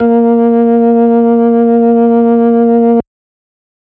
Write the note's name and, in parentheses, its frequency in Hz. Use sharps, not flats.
A#3 (233.1 Hz)